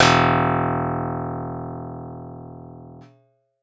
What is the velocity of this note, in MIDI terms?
25